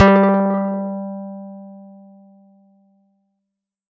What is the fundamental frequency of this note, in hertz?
196 Hz